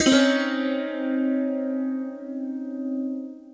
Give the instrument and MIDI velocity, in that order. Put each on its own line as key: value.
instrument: acoustic guitar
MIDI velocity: 75